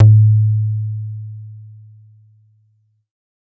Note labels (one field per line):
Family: bass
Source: synthesizer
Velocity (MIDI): 50